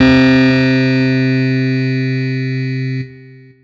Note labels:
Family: keyboard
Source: electronic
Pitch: C3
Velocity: 100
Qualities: bright, distorted, long release

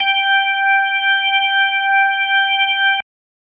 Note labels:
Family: organ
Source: electronic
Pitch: G5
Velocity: 25

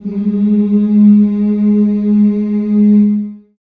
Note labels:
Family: voice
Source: acoustic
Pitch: G#3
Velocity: 75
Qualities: reverb

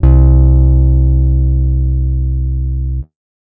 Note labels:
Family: guitar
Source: acoustic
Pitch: C2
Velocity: 100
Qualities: dark

